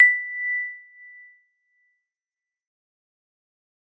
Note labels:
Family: mallet percussion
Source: acoustic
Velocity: 100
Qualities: fast decay, non-linear envelope

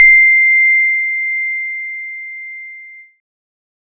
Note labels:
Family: keyboard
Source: electronic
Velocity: 25

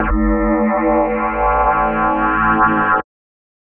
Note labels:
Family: mallet percussion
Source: electronic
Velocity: 127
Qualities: multiphonic, non-linear envelope

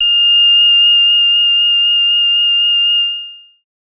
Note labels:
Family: bass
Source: synthesizer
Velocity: 100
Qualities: bright, distorted, long release

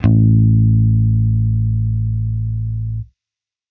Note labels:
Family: bass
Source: electronic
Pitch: A1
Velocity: 75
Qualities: distorted

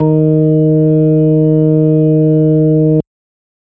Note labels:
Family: organ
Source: electronic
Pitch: D#3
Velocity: 75

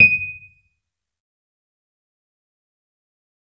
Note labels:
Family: keyboard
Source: electronic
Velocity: 75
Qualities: fast decay, percussive

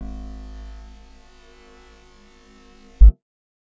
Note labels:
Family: guitar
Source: acoustic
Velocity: 127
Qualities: bright

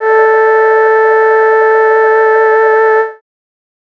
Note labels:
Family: voice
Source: synthesizer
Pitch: A4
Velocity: 50

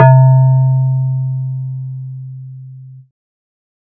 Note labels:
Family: bass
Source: synthesizer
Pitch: C3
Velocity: 50

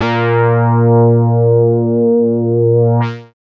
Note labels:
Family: bass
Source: synthesizer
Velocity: 50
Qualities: distorted, multiphonic

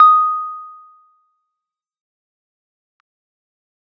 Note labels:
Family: keyboard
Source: electronic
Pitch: D#6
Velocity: 75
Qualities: fast decay

